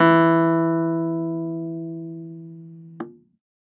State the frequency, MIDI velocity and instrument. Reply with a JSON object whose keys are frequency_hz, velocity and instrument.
{"frequency_hz": 164.8, "velocity": 25, "instrument": "electronic keyboard"}